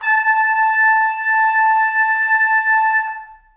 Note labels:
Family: brass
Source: acoustic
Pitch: A5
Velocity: 50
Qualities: reverb

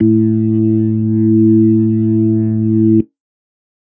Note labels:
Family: organ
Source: electronic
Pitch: A2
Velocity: 50

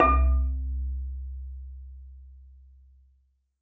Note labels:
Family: mallet percussion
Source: acoustic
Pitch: C2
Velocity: 50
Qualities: dark, reverb

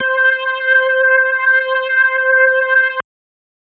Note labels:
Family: organ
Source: electronic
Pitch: C5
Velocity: 100

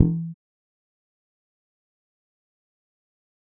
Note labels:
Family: bass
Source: electronic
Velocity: 25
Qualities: fast decay, percussive

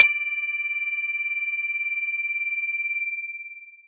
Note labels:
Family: mallet percussion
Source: electronic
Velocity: 127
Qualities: long release

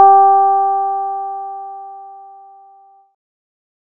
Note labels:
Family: bass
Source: synthesizer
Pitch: G4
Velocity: 50

